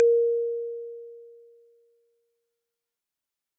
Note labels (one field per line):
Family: mallet percussion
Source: acoustic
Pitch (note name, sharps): A#4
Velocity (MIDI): 127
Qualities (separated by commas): bright, fast decay